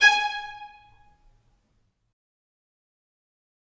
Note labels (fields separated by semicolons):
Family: string; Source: acoustic; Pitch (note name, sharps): G#5; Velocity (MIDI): 25; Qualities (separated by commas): fast decay, percussive, reverb